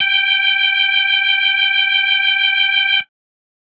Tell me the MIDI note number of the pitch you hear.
79